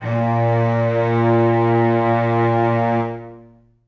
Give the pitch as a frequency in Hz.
116.5 Hz